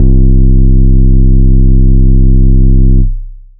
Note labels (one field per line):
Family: bass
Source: synthesizer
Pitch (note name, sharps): C1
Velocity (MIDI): 25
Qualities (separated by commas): long release